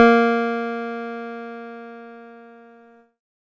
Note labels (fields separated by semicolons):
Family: keyboard; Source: electronic; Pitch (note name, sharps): A#3; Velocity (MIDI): 50; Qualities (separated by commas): distorted